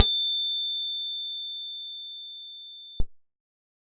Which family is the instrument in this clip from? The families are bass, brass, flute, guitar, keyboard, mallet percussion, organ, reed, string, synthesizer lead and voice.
keyboard